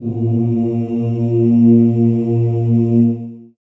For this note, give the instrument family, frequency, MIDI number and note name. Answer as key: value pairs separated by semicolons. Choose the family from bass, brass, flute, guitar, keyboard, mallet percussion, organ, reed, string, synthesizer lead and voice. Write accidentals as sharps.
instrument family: voice; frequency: 116.5 Hz; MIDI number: 46; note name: A#2